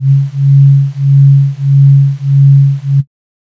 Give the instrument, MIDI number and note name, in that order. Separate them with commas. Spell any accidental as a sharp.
synthesizer flute, 49, C#3